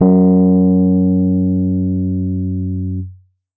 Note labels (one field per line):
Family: keyboard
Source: electronic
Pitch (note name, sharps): F#2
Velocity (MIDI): 100